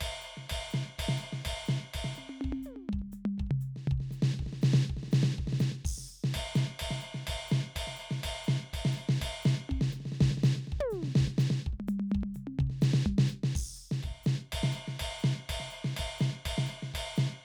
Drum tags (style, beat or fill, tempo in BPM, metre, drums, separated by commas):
calypso, beat, 124 BPM, 4/4, crash, ride, ride bell, hi-hat pedal, percussion, snare, high tom, mid tom, floor tom, kick